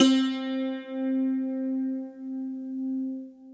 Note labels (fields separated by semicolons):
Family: guitar; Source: acoustic; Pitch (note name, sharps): C4; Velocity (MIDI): 75; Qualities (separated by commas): bright, long release, reverb